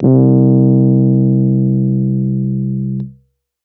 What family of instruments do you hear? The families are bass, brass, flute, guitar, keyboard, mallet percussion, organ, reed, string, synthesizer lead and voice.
keyboard